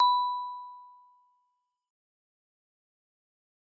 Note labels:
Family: mallet percussion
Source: acoustic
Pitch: B5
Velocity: 127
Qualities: fast decay

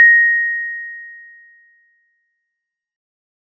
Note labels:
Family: mallet percussion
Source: acoustic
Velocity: 127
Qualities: fast decay

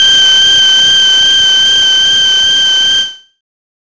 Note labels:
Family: bass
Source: synthesizer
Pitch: G6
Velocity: 127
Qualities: non-linear envelope

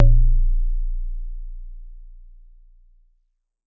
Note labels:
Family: mallet percussion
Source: acoustic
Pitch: A#0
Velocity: 75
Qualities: dark

